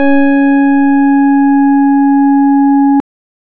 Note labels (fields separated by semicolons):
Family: organ; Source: electronic; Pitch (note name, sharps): C#4; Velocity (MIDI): 75; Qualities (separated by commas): dark